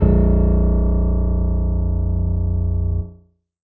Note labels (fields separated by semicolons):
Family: keyboard; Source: electronic; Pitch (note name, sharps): A#0; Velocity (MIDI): 25; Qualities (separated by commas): reverb